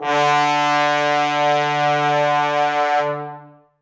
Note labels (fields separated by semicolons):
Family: brass; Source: acoustic; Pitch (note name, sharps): D3; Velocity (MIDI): 127; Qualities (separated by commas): bright, long release, reverb